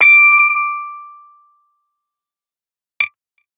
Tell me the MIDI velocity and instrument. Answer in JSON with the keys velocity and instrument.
{"velocity": 127, "instrument": "electronic guitar"}